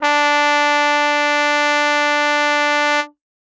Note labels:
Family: brass; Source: acoustic; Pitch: D4; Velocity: 127; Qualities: bright

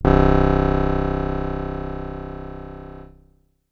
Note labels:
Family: guitar; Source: acoustic; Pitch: C1; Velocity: 75; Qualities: bright, distorted

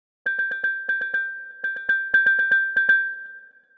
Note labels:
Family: mallet percussion; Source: synthesizer; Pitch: G6; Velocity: 25; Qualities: long release, multiphonic, percussive, tempo-synced

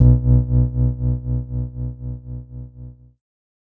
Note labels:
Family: keyboard; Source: electronic; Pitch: B1; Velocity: 50; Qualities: dark

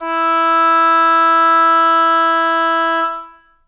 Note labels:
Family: reed; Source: acoustic; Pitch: E4; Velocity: 75; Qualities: reverb

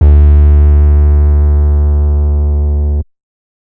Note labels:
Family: bass; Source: synthesizer; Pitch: D2; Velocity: 25; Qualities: distorted

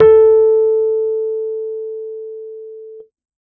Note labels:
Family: keyboard; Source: electronic; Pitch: A4; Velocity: 127

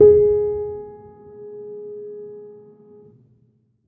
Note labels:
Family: keyboard; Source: acoustic; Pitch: G#4; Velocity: 25; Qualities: reverb

